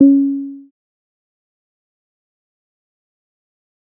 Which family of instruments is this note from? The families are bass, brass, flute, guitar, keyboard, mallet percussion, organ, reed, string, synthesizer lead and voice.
bass